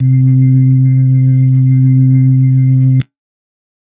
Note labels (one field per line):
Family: organ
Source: electronic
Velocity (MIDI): 75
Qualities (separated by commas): dark